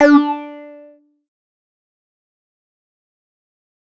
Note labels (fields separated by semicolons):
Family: bass; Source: synthesizer; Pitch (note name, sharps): D4; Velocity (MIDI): 75; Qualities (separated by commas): distorted, fast decay, percussive